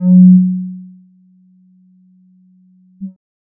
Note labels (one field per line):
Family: bass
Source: synthesizer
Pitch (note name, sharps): F#3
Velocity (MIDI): 25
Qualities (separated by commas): dark